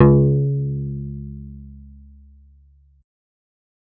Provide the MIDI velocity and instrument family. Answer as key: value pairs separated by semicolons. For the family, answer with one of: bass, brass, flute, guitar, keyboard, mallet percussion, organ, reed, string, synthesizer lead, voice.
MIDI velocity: 127; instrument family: bass